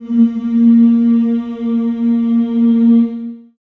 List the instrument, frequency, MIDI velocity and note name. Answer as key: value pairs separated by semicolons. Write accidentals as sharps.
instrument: acoustic voice; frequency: 233.1 Hz; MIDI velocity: 127; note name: A#3